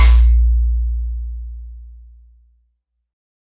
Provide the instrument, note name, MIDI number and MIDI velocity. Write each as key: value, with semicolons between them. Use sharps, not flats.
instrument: synthesizer keyboard; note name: A#1; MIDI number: 34; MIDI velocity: 100